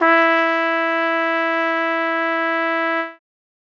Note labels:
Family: brass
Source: acoustic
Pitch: E4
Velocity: 75

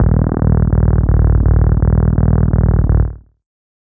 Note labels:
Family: bass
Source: synthesizer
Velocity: 127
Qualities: distorted, tempo-synced

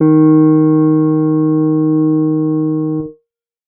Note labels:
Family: guitar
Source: electronic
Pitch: D#3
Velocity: 50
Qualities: reverb

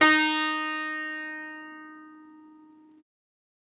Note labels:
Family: guitar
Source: acoustic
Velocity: 50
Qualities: bright, multiphonic, reverb

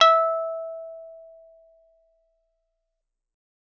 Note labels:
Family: guitar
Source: acoustic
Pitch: E5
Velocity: 100

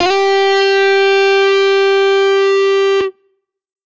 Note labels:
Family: guitar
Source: electronic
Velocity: 127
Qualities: bright, distorted

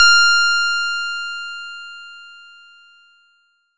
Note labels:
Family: bass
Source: synthesizer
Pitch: F6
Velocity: 127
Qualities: bright, distorted

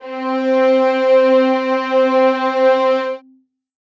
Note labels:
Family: string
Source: acoustic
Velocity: 100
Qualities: reverb

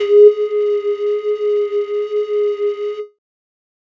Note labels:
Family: flute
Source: synthesizer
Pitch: G#4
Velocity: 50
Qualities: distorted

